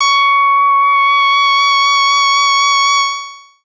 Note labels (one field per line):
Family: bass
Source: synthesizer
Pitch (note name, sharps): C#6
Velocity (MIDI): 75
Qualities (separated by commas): distorted, long release